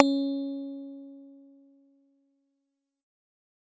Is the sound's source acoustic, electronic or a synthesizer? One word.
synthesizer